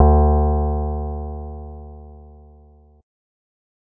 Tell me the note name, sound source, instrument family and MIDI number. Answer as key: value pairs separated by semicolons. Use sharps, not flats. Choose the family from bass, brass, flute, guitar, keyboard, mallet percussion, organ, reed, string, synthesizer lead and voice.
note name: D2; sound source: synthesizer; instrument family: bass; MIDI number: 38